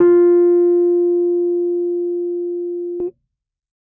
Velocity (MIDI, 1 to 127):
75